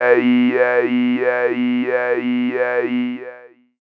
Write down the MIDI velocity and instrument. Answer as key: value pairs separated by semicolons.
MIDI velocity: 50; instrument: synthesizer voice